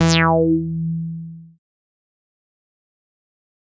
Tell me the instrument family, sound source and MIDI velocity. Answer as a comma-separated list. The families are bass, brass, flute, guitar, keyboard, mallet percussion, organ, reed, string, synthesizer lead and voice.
bass, synthesizer, 100